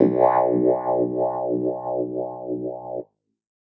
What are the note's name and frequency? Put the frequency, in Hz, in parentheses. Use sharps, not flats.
B1 (61.74 Hz)